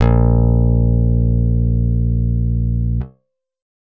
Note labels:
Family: guitar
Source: acoustic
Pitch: A#1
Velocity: 50

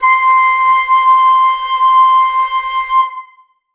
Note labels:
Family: flute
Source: acoustic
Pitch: C6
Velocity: 127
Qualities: reverb

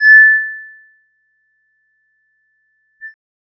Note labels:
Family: bass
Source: synthesizer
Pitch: A6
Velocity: 75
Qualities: percussive

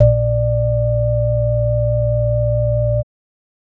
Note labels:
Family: organ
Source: electronic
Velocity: 75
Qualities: multiphonic

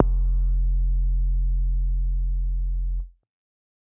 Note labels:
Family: bass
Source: synthesizer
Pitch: F1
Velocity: 127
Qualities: distorted

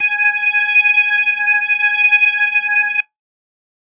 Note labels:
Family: organ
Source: electronic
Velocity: 127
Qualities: distorted

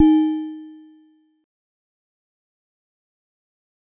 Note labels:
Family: mallet percussion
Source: acoustic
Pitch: D#4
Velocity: 25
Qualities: fast decay

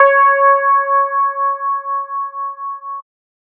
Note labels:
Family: bass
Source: synthesizer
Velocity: 100

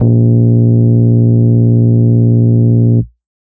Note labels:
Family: organ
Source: electronic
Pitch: A#1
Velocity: 100

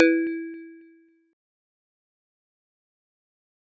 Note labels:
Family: mallet percussion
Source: acoustic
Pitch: E4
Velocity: 25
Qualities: fast decay

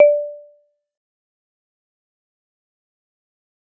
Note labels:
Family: mallet percussion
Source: acoustic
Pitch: D5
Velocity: 75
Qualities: dark, fast decay, percussive, reverb

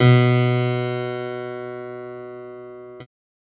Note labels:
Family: keyboard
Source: electronic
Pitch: B2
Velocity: 127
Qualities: bright

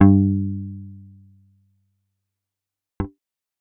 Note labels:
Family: bass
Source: synthesizer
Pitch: G2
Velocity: 75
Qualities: fast decay

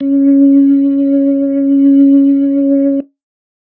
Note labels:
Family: organ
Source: electronic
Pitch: C#4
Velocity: 100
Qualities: dark

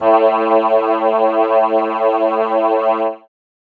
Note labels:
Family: keyboard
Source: synthesizer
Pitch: A2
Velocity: 75

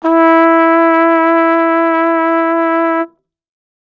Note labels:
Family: brass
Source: acoustic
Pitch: E4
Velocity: 50

